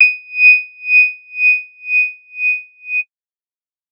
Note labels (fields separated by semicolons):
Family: bass; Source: synthesizer; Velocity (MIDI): 25; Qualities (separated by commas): bright, distorted